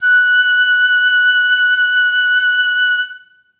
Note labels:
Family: flute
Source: acoustic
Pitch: F#6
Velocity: 50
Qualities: reverb

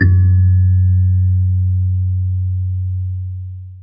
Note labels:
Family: mallet percussion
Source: acoustic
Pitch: F#2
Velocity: 75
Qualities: dark, long release, reverb

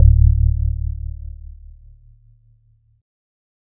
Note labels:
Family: keyboard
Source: electronic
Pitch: D1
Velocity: 127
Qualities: dark

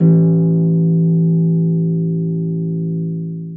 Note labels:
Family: string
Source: acoustic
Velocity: 75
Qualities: long release, reverb

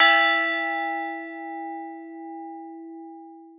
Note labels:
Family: mallet percussion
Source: acoustic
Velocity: 25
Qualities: long release, reverb

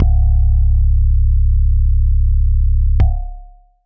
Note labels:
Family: keyboard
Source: electronic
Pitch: C#1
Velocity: 75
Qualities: long release

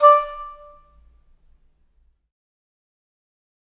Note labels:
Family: reed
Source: acoustic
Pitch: D5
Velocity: 50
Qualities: fast decay, percussive, reverb

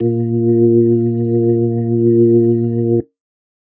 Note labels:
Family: organ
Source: electronic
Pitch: A#2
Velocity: 75

